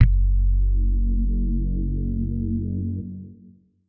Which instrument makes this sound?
electronic guitar